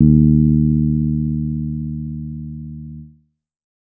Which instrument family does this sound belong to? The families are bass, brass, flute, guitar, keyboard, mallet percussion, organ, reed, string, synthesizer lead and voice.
bass